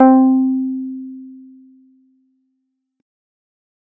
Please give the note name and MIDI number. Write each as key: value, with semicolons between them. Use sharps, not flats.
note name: C4; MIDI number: 60